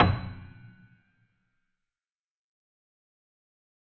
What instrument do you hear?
acoustic keyboard